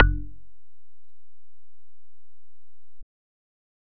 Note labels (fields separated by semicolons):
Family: bass; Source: synthesizer; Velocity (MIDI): 50